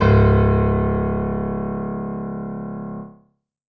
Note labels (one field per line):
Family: keyboard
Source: acoustic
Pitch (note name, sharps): C#1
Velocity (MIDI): 127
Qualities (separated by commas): reverb